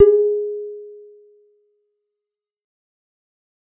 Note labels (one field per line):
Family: guitar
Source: electronic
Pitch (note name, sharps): G#4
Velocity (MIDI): 50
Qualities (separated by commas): dark, fast decay, reverb